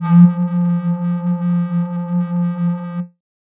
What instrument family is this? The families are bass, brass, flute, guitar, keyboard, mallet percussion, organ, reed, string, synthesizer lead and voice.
flute